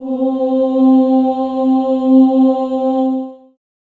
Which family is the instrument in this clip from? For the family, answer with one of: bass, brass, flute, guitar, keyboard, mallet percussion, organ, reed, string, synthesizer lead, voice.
voice